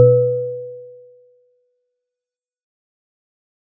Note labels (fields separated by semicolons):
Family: mallet percussion; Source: acoustic; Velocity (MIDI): 127; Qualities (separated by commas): fast decay